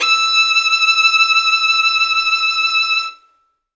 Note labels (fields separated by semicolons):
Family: string; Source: acoustic; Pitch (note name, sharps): E6; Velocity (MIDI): 75; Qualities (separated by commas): reverb